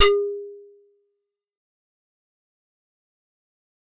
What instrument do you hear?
acoustic keyboard